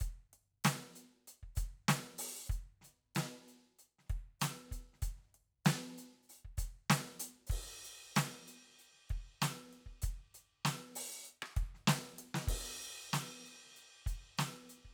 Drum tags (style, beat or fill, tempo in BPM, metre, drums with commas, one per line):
soul
beat
96 BPM
4/4
crash, closed hi-hat, open hi-hat, hi-hat pedal, snare, cross-stick, kick